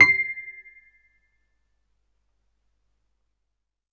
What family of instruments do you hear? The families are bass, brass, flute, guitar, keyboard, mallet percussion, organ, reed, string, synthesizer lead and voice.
keyboard